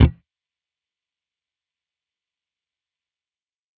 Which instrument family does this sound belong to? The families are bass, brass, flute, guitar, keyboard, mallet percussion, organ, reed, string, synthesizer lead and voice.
bass